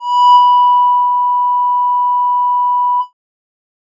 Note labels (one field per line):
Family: bass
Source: synthesizer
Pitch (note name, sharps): B5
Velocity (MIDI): 127